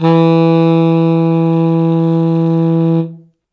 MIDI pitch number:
52